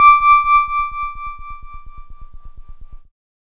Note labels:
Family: keyboard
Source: electronic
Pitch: D6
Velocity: 75

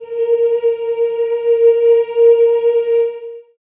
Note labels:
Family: voice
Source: acoustic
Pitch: A#4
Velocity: 50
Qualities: long release, reverb

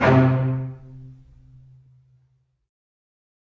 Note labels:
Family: string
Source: acoustic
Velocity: 127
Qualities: fast decay, reverb

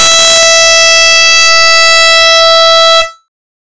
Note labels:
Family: bass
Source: synthesizer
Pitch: E5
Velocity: 100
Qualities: bright, distorted

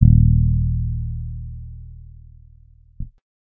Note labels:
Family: bass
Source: synthesizer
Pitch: D#1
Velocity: 50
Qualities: dark

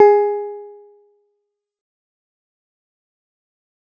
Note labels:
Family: guitar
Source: synthesizer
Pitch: G#4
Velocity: 50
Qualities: fast decay

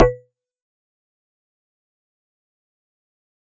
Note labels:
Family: mallet percussion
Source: acoustic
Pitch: B2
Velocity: 75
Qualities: fast decay, percussive

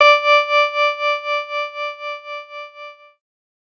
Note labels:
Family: keyboard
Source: electronic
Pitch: D5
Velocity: 25

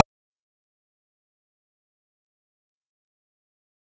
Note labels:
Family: bass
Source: synthesizer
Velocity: 127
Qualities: fast decay, percussive

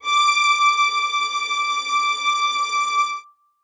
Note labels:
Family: string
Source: acoustic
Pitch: D6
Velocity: 127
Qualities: reverb

